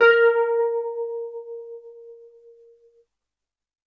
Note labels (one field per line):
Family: keyboard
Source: electronic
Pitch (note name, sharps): A#4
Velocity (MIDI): 100